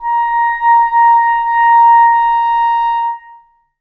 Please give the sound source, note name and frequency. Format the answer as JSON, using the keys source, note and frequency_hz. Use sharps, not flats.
{"source": "acoustic", "note": "A#5", "frequency_hz": 932.3}